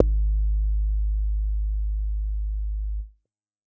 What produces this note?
synthesizer bass